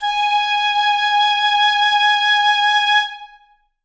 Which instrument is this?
acoustic flute